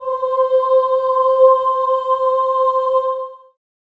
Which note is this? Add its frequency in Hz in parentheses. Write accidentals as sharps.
C5 (523.3 Hz)